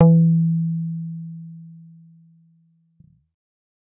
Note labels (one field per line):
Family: bass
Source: synthesizer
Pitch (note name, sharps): E3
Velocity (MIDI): 75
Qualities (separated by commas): dark